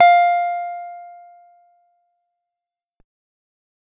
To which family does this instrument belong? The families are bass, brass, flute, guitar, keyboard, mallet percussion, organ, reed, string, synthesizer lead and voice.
guitar